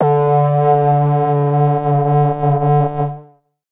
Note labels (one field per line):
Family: synthesizer lead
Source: synthesizer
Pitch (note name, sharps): D3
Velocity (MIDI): 100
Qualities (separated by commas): distorted, multiphonic, non-linear envelope